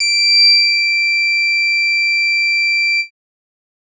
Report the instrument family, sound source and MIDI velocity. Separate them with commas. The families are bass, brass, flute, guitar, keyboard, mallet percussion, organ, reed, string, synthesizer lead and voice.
bass, synthesizer, 75